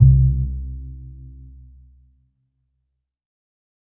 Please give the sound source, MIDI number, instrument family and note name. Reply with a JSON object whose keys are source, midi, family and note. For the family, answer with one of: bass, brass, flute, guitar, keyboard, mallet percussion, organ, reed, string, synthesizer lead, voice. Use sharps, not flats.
{"source": "acoustic", "midi": 36, "family": "string", "note": "C2"}